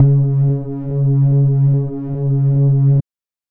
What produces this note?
synthesizer bass